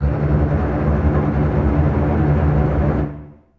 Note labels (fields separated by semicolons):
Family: string; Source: acoustic; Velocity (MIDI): 75; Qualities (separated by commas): non-linear envelope, reverb